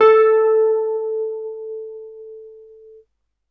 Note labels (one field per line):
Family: keyboard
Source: electronic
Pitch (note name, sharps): A4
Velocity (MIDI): 100